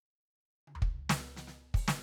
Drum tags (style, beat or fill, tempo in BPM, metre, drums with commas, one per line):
Afro-Cuban rumba
fill
110 BPM
4/4
open hi-hat, hi-hat pedal, snare, high tom, floor tom, kick